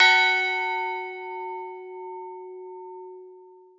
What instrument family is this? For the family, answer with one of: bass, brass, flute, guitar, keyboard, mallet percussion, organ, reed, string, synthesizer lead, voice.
mallet percussion